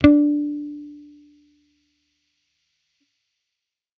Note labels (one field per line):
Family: bass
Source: electronic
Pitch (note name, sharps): D4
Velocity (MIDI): 25